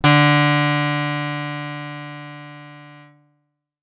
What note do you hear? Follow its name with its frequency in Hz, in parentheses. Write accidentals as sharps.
D3 (146.8 Hz)